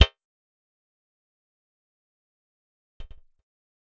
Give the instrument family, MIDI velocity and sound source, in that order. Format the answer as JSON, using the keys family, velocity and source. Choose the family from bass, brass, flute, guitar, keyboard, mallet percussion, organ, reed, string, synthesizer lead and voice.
{"family": "bass", "velocity": 75, "source": "synthesizer"}